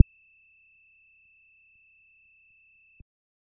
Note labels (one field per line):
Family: bass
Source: synthesizer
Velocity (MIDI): 100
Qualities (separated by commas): dark, percussive